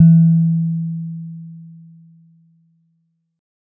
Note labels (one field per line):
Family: mallet percussion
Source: acoustic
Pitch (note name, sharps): E3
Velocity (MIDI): 25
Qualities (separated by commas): dark